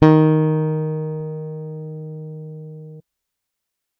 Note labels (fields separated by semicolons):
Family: bass; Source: electronic; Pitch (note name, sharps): D#3; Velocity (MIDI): 127